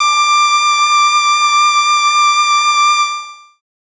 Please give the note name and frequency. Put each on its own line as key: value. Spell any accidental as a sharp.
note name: D6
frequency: 1175 Hz